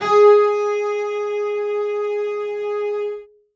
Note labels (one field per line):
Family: string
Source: acoustic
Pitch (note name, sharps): G#4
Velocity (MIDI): 127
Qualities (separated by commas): reverb